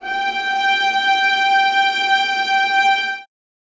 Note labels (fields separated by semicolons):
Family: string; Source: acoustic; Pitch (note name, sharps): G5; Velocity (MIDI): 50; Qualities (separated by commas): reverb